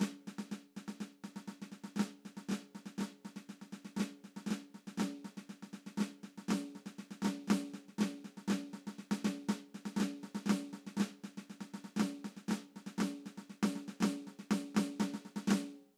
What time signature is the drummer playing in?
4/4